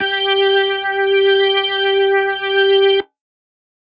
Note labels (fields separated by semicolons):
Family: organ; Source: electronic; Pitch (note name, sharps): G4; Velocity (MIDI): 100; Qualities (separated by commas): distorted